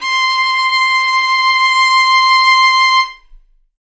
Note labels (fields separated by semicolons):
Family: string; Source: acoustic; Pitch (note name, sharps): C6; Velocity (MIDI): 50; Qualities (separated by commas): bright, reverb